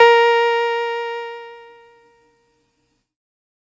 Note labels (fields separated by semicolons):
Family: keyboard; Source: electronic; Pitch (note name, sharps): A#4; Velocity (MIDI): 25; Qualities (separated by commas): distorted